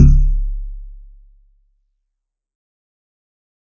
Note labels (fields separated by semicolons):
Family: guitar; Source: synthesizer; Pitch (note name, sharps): C#1; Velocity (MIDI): 75; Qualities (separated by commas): dark, fast decay